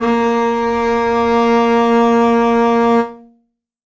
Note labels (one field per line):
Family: string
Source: acoustic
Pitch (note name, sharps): A#3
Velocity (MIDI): 50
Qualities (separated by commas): reverb